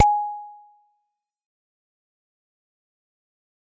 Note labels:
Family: mallet percussion; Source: acoustic; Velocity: 100; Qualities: fast decay, percussive

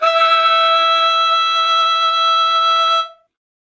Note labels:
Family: reed; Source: acoustic; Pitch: E5; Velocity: 75; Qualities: reverb

